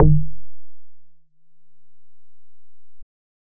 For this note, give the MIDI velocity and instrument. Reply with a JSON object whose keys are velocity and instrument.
{"velocity": 25, "instrument": "synthesizer bass"}